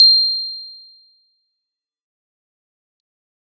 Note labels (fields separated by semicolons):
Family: keyboard; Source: electronic; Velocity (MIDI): 127; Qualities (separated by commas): bright, distorted, fast decay